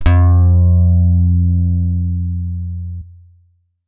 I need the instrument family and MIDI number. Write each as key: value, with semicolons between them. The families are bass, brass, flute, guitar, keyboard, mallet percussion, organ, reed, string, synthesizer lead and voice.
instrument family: guitar; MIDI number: 41